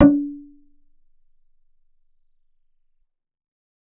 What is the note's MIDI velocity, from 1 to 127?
50